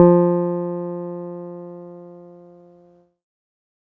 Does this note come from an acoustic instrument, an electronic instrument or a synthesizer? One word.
electronic